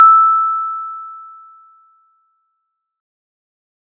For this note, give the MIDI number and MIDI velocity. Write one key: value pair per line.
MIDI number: 88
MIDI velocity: 75